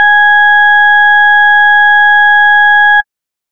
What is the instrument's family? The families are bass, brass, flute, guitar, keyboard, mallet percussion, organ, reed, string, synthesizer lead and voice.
bass